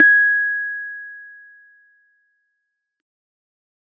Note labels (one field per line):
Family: keyboard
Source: electronic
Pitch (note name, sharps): G#6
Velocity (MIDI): 75